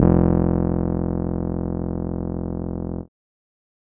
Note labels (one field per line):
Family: keyboard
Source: electronic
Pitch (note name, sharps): F1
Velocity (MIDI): 127